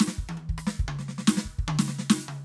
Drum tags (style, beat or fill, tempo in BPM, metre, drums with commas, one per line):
soul
fill
98 BPM
4/4
closed hi-hat, snare, cross-stick, high tom, mid tom, kick